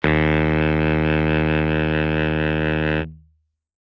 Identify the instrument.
acoustic reed instrument